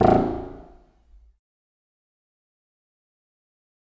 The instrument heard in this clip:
acoustic reed instrument